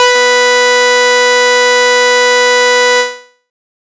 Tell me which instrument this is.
synthesizer bass